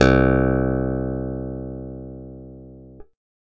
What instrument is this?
electronic keyboard